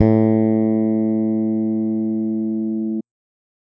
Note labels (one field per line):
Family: bass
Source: electronic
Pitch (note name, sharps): A2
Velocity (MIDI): 75